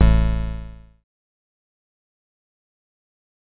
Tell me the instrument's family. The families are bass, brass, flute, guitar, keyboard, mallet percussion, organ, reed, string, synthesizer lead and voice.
bass